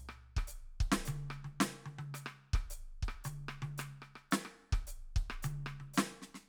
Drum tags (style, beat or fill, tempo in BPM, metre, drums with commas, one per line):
Afro-Cuban rumba
beat
110 BPM
4/4
hi-hat pedal, snare, cross-stick, high tom, kick